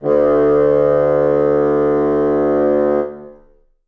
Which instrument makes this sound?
acoustic reed instrument